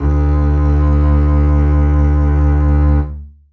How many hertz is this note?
73.42 Hz